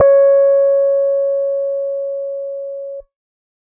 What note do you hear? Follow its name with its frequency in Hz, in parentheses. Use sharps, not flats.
C#5 (554.4 Hz)